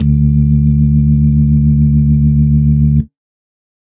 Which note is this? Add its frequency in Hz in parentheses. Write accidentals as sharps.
D2 (73.42 Hz)